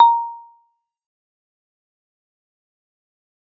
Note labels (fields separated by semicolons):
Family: mallet percussion; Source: acoustic; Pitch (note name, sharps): A#5; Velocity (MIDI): 50; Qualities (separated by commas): fast decay, percussive